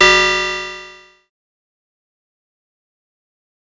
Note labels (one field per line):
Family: bass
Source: synthesizer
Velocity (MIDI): 100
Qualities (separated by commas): bright, distorted, fast decay